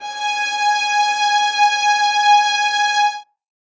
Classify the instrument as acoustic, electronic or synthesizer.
acoustic